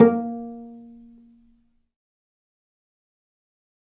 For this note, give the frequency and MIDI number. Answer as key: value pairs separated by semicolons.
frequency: 233.1 Hz; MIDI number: 58